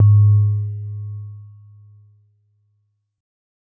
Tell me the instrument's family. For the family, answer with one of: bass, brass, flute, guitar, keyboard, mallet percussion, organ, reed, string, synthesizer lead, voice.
keyboard